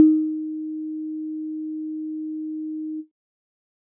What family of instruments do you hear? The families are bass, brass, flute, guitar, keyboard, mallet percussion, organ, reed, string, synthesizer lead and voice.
keyboard